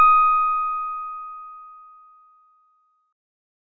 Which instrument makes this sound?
electronic organ